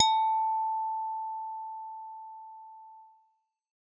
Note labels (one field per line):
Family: bass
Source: synthesizer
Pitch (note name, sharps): A5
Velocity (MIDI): 127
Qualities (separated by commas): distorted